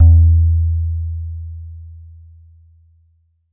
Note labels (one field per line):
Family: guitar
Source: synthesizer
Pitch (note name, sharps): E2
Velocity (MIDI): 25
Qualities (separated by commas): dark